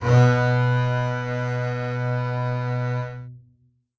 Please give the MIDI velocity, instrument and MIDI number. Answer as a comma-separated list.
127, acoustic string instrument, 47